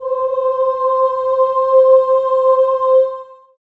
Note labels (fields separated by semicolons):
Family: voice; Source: acoustic; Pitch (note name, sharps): C5; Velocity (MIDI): 50; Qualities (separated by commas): reverb